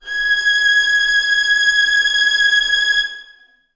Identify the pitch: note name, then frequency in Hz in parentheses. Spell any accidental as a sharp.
G#6 (1661 Hz)